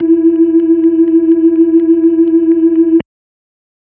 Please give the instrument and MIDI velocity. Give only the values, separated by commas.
electronic organ, 25